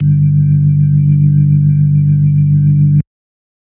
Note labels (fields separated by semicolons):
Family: organ; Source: electronic; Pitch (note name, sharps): G1; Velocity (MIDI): 75; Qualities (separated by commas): dark